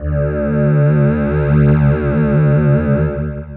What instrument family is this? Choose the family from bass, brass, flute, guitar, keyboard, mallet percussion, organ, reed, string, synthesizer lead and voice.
voice